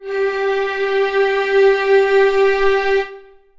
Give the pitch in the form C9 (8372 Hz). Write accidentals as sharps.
G4 (392 Hz)